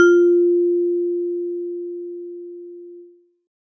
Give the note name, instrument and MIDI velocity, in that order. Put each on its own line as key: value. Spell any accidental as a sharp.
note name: F4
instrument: acoustic mallet percussion instrument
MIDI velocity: 25